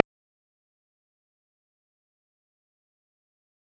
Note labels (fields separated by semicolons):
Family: guitar; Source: electronic; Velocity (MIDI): 25; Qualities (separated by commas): fast decay, percussive